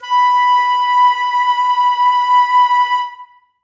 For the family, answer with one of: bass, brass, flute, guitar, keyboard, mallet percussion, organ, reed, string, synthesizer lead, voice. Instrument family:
flute